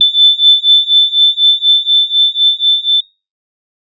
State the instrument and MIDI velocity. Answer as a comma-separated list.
electronic organ, 50